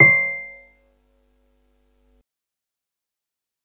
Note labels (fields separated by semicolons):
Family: keyboard; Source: electronic; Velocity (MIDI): 25; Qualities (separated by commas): fast decay, percussive